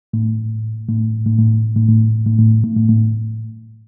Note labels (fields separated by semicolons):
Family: mallet percussion; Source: synthesizer; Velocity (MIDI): 50; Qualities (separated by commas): dark, long release, multiphonic, percussive, tempo-synced